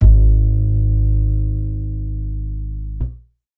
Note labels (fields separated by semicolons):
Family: bass; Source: acoustic; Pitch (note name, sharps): G#1; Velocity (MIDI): 100